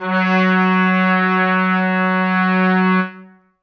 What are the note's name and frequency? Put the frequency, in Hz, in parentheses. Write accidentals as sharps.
F#3 (185 Hz)